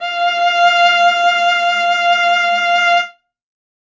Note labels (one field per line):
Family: string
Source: acoustic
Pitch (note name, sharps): F5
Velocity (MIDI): 75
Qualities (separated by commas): reverb